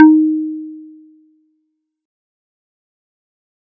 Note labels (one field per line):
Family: mallet percussion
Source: acoustic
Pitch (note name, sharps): D#4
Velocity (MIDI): 50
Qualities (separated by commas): fast decay